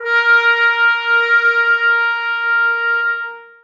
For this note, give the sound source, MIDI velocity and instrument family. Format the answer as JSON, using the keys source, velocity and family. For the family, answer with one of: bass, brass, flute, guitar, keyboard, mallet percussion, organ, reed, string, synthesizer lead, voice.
{"source": "acoustic", "velocity": 75, "family": "brass"}